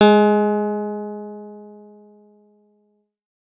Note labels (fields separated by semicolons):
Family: guitar; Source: electronic; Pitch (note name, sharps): G#3; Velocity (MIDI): 100